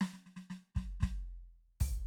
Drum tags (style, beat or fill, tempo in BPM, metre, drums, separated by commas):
samba, fill, 116 BPM, 4/4, open hi-hat, hi-hat pedal, snare, floor tom, kick